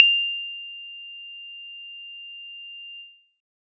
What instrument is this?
synthesizer guitar